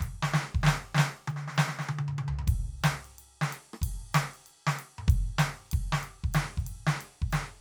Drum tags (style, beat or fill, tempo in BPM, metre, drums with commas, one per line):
rock
beat
95 BPM
4/4
ride, hi-hat pedal, snare, cross-stick, high tom, mid tom, floor tom, kick